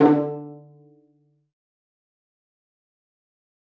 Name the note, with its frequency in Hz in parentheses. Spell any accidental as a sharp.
D3 (146.8 Hz)